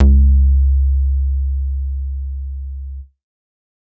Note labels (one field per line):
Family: bass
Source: synthesizer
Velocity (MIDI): 127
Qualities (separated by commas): dark